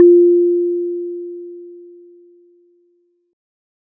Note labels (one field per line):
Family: mallet percussion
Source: acoustic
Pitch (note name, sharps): F4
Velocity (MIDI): 25